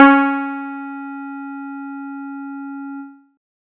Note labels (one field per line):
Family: guitar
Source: synthesizer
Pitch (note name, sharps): C#4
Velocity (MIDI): 127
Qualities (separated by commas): dark